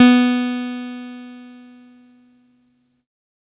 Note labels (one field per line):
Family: keyboard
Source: electronic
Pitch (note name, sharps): B3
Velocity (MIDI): 75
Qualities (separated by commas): bright, distorted